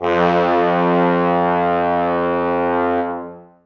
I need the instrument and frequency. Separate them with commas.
acoustic brass instrument, 87.31 Hz